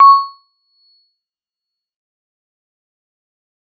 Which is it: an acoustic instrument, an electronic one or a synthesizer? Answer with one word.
electronic